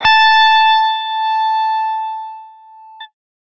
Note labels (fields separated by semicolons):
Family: guitar; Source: electronic; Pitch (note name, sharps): A5; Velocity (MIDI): 50; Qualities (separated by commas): bright, distorted